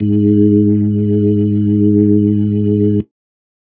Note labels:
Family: organ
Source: electronic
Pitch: G#2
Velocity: 127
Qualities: dark

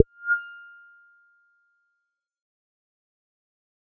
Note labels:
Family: bass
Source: synthesizer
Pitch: F6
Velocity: 75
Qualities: fast decay, percussive

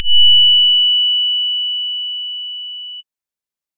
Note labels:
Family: bass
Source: synthesizer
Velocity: 127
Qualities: bright, distorted

